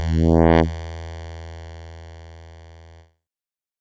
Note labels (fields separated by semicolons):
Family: keyboard; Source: synthesizer; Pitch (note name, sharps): E2; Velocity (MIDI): 25; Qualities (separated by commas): bright, distorted